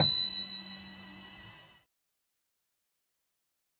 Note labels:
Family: keyboard; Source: electronic; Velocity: 100; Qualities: bright, fast decay

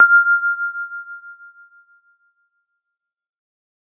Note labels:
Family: keyboard; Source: electronic; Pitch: F6; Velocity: 100

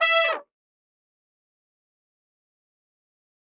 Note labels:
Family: brass; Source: acoustic; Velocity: 25; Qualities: bright, fast decay, percussive, reverb

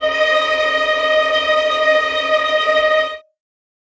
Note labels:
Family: string; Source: acoustic; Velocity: 25; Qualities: bright, non-linear envelope, reverb

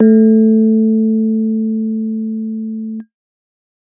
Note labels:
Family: keyboard; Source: electronic; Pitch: A3; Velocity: 25

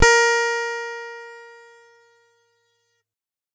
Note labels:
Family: guitar; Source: electronic; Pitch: A#4; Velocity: 100; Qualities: bright

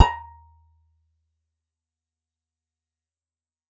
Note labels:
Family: guitar; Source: acoustic; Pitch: A#5; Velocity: 100; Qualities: fast decay, percussive

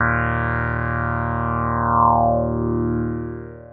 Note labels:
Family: synthesizer lead; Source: synthesizer; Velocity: 75; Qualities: long release

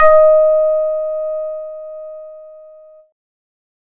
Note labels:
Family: keyboard; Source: electronic; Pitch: D#5; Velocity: 100; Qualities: distorted

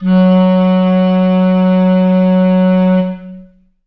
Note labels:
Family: reed; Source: acoustic; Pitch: F#3; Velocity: 50; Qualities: long release, reverb

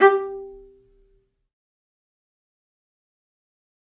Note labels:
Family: string; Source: acoustic; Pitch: G4; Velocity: 25; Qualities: fast decay, percussive, reverb

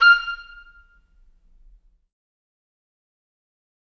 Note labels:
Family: reed; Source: acoustic; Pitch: F6; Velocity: 100; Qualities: fast decay, percussive, reverb

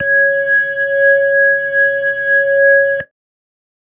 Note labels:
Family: keyboard; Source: electronic; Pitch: C#5; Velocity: 50

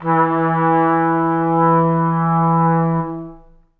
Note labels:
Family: brass; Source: acoustic; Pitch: E3; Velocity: 25; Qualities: long release, reverb

